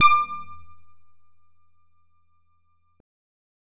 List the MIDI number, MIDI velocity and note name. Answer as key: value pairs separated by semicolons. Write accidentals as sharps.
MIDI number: 86; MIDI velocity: 75; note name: D6